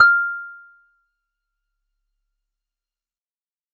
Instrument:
acoustic guitar